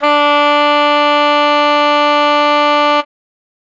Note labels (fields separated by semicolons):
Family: reed; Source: acoustic; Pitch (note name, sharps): D4; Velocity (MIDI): 75